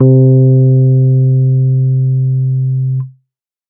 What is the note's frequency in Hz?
130.8 Hz